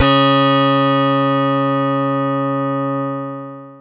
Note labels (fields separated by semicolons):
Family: keyboard; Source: electronic; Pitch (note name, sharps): C#3; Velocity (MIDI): 100; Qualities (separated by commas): bright, long release